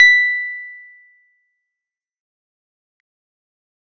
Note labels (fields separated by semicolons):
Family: keyboard; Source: electronic; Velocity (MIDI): 100; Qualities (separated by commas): fast decay